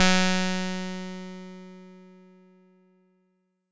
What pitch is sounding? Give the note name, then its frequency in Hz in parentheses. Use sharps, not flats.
F#3 (185 Hz)